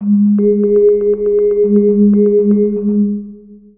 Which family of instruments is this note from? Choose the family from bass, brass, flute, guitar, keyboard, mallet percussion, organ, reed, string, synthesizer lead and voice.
mallet percussion